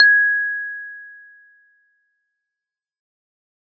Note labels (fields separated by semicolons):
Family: keyboard; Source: electronic; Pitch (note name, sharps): G#6; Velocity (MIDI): 75; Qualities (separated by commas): fast decay